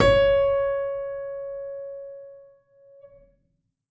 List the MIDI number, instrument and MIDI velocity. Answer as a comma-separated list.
73, acoustic keyboard, 127